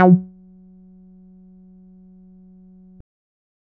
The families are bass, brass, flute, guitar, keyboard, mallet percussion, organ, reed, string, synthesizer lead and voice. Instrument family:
bass